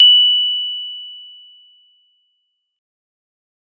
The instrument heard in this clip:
acoustic mallet percussion instrument